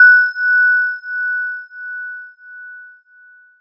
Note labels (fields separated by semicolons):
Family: mallet percussion; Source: electronic; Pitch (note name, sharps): F#6; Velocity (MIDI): 25; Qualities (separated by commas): multiphonic